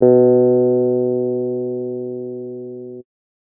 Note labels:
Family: keyboard; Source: electronic; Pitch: B2; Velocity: 50

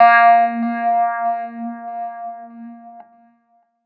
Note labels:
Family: keyboard; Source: electronic; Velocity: 50

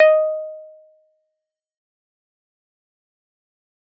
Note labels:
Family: keyboard; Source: electronic; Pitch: D#5; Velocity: 75; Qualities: fast decay, percussive

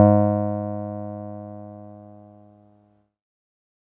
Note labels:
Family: keyboard; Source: electronic; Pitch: G#2; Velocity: 127; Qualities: dark

